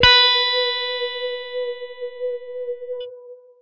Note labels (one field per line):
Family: guitar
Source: electronic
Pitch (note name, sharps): B4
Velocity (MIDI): 100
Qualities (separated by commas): bright, distorted